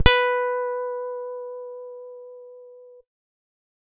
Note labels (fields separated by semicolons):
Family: guitar; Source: electronic; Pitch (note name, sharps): B4; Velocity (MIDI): 127